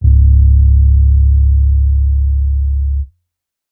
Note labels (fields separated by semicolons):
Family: bass; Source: electronic; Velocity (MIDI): 50; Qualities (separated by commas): dark